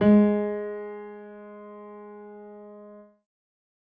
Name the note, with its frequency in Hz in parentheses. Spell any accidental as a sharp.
G#3 (207.7 Hz)